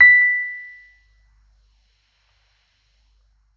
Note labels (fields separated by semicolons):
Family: keyboard; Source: electronic; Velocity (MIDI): 50; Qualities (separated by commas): percussive